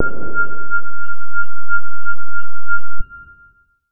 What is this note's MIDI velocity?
50